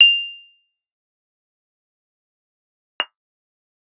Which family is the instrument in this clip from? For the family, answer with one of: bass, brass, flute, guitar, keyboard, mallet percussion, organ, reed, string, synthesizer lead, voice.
guitar